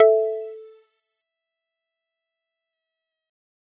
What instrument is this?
acoustic mallet percussion instrument